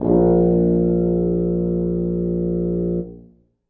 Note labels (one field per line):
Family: brass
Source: acoustic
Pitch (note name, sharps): A#1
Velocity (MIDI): 75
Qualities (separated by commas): dark, reverb